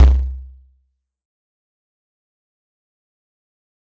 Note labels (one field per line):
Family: mallet percussion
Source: acoustic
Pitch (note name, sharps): C2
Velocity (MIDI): 127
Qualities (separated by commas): fast decay, percussive